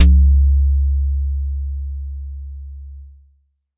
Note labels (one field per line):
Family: bass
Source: synthesizer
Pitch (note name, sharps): C#2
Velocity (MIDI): 50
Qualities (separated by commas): distorted